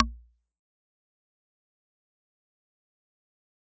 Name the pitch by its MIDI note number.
34